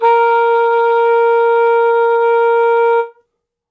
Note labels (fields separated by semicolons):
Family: reed; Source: acoustic; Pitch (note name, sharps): A#4; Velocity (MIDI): 25; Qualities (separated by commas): reverb